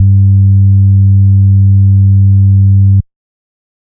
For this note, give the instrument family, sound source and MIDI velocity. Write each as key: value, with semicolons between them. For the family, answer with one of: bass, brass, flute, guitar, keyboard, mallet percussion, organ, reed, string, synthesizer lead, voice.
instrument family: organ; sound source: electronic; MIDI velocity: 127